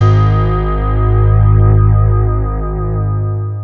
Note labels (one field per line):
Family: guitar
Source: electronic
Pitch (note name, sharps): G#1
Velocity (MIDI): 50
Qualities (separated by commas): long release, multiphonic, non-linear envelope